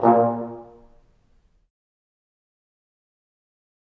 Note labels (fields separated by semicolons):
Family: brass; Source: acoustic; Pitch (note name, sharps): A#2; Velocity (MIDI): 25; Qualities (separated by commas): dark, fast decay, reverb